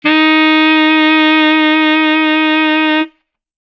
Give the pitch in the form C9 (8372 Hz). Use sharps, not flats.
D#4 (311.1 Hz)